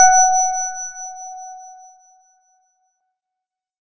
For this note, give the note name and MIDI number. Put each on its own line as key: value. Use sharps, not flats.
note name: F#5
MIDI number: 78